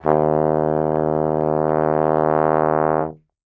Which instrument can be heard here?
acoustic brass instrument